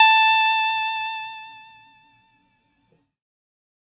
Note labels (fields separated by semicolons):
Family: keyboard; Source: synthesizer; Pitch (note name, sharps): A5; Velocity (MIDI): 75; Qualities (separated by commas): bright